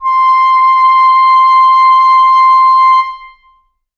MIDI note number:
84